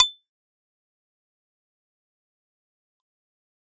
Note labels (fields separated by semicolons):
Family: keyboard; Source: electronic; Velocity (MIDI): 127; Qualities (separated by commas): fast decay, percussive